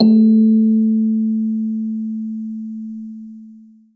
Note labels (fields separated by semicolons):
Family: mallet percussion; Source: acoustic; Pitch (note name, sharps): A3; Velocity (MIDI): 127; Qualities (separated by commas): dark, long release, reverb